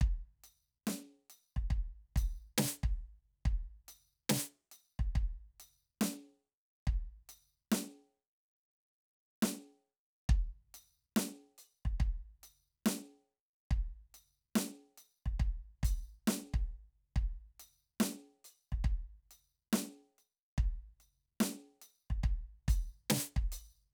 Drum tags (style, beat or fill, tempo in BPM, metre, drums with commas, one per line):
hip-hop
beat
70 BPM
4/4
crash, ride, closed hi-hat, snare, kick